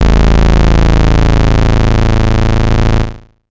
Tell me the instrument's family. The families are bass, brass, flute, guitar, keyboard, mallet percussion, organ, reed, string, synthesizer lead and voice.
bass